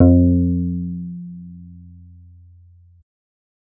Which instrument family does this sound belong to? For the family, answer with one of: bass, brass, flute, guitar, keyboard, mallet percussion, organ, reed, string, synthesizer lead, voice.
bass